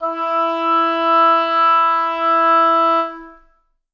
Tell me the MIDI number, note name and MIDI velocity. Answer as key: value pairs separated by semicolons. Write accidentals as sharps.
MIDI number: 64; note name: E4; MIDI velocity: 100